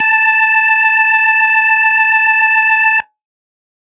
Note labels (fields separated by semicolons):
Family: organ; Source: electronic; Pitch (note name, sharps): A5; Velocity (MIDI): 127